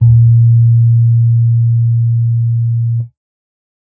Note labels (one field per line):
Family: keyboard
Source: electronic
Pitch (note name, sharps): A#2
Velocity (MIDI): 25